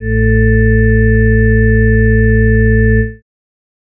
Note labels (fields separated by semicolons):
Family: organ; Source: electronic; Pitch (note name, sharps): A1; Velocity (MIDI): 100